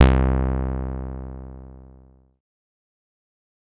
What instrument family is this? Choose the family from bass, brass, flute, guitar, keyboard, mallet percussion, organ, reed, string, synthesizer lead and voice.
bass